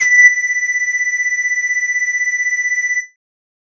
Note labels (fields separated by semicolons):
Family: flute; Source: synthesizer; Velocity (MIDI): 75; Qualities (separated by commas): distorted